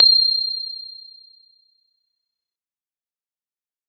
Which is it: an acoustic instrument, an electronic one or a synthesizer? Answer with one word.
electronic